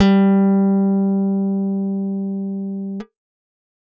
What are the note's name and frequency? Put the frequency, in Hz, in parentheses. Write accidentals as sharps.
G3 (196 Hz)